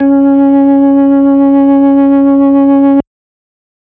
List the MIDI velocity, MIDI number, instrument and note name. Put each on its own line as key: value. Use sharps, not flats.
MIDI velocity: 50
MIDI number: 61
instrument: electronic organ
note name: C#4